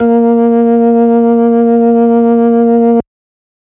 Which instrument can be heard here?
electronic organ